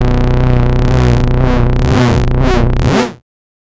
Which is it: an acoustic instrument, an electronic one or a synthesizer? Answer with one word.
synthesizer